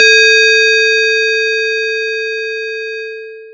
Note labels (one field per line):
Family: mallet percussion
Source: acoustic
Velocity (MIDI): 50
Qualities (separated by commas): distorted, long release